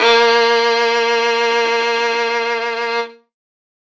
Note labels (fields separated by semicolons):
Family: string; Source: acoustic; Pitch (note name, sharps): A#3; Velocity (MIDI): 127; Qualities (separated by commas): bright